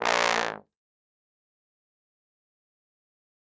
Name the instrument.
acoustic brass instrument